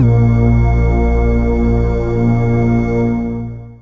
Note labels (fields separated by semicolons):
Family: synthesizer lead; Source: synthesizer; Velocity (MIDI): 127; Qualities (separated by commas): long release